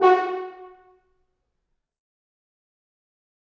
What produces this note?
acoustic brass instrument